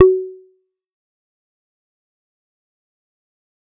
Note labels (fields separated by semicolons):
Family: bass; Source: synthesizer; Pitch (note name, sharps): F#4; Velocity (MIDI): 75; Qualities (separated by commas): distorted, fast decay, percussive